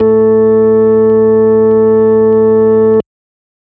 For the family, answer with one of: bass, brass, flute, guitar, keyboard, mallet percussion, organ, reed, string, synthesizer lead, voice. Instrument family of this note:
organ